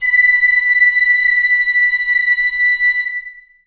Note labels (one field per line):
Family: flute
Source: acoustic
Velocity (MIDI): 50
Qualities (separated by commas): reverb